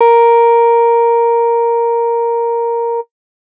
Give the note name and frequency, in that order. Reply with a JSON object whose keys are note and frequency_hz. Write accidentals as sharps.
{"note": "A#4", "frequency_hz": 466.2}